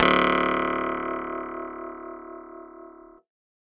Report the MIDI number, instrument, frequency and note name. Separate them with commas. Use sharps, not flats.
26, acoustic guitar, 36.71 Hz, D1